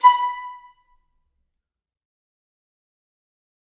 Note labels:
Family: reed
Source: acoustic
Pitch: B5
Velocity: 50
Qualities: fast decay, percussive, reverb

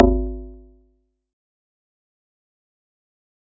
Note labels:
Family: mallet percussion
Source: acoustic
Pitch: G#1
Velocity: 50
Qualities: fast decay, percussive

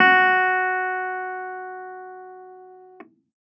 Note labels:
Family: keyboard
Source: electronic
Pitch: F#4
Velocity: 25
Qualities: distorted

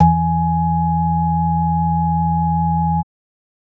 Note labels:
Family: organ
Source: electronic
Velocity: 127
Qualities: multiphonic

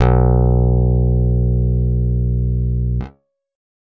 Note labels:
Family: guitar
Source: acoustic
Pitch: B1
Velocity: 100

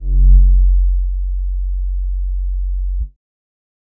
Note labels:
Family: bass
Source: synthesizer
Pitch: F#1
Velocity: 25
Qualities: dark

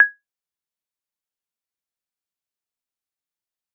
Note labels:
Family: mallet percussion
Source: acoustic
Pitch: G#6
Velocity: 50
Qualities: dark, fast decay, percussive, reverb

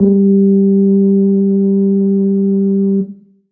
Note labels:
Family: brass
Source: acoustic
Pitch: G3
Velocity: 25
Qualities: dark

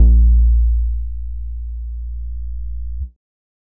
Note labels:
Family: bass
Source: synthesizer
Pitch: A#1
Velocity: 25

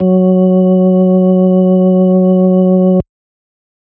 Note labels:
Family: organ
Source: electronic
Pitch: F#3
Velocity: 25

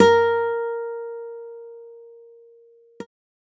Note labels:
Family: guitar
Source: electronic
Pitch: A#4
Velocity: 100

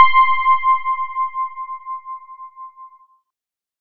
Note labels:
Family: keyboard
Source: electronic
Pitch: C6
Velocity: 75

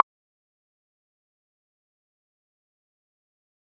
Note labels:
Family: guitar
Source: electronic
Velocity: 50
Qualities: fast decay, percussive

